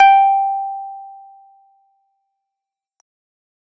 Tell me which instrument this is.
electronic keyboard